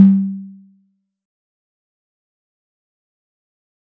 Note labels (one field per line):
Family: mallet percussion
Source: acoustic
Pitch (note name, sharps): G3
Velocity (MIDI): 50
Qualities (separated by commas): fast decay, percussive